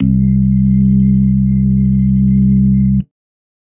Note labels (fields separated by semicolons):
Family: organ; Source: electronic; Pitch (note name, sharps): C2; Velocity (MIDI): 127; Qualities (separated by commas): dark